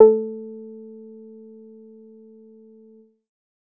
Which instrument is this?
synthesizer bass